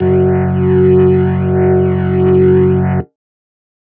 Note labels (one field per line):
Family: keyboard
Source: electronic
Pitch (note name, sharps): F#1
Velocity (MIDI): 25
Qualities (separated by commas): distorted